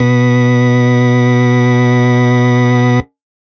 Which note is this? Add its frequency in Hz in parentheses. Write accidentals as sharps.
B2 (123.5 Hz)